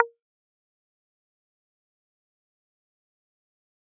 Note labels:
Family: guitar; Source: electronic; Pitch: A#4; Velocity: 75; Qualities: fast decay, percussive

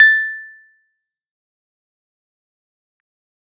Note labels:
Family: keyboard; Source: electronic; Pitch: A6; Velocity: 127; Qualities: fast decay, percussive

